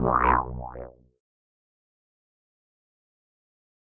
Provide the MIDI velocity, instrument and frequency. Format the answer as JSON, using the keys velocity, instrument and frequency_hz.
{"velocity": 50, "instrument": "electronic keyboard", "frequency_hz": 61.74}